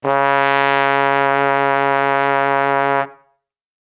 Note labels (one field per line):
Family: brass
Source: acoustic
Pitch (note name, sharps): C#3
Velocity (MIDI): 100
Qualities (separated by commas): bright